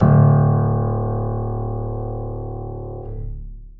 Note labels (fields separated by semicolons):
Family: keyboard; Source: acoustic; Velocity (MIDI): 75; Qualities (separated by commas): reverb